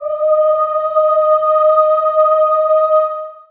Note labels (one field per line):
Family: voice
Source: acoustic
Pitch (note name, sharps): D#5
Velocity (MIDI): 75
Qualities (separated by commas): long release, reverb